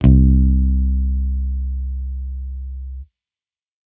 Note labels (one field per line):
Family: bass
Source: electronic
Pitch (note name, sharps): C2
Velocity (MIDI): 25